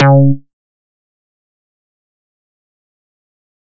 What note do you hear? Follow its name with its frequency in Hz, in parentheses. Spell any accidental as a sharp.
C#3 (138.6 Hz)